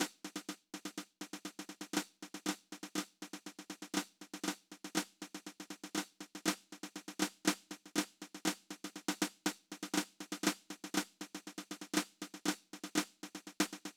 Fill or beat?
beat